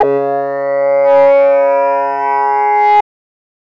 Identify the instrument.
synthesizer voice